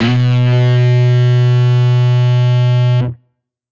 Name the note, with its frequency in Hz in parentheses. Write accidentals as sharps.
B2 (123.5 Hz)